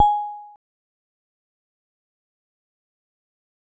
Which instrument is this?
acoustic mallet percussion instrument